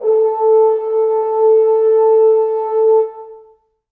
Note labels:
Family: brass; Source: acoustic; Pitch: A4; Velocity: 50; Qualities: long release, reverb

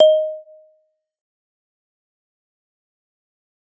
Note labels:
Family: mallet percussion; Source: acoustic; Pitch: D#5; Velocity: 127; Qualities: fast decay, percussive

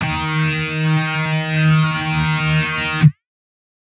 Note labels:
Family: guitar; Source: electronic; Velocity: 127; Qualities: bright, distorted

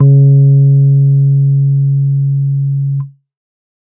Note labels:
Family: keyboard; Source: electronic; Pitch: C#3; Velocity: 50; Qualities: dark

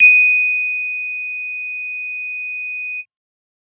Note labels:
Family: bass; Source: synthesizer; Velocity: 25; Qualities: bright

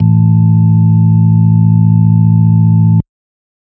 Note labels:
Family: organ; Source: electronic; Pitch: A1; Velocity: 75; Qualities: dark

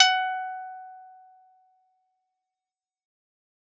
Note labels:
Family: guitar; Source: acoustic; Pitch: F#5; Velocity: 50; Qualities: fast decay, reverb

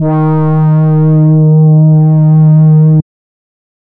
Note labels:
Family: reed; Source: synthesizer; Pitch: D#3; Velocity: 25; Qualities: distorted, non-linear envelope

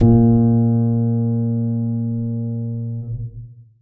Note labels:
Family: keyboard; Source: acoustic; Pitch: A#2; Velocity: 50; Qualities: dark, reverb

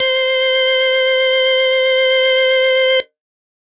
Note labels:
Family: organ; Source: electronic; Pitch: C5; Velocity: 100

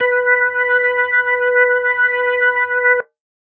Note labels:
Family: organ; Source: electronic; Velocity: 50

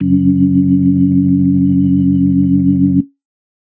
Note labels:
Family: organ; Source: electronic; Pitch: F#1; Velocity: 50

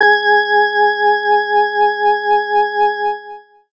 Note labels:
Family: organ; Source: electronic; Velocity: 100; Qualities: distorted, long release

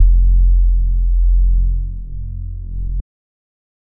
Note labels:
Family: bass; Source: synthesizer; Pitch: F1; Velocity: 25; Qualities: dark

